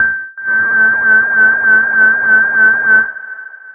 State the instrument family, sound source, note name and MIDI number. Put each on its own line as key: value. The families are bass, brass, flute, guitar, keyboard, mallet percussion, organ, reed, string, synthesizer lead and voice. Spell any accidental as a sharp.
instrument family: bass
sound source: synthesizer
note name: G6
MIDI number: 91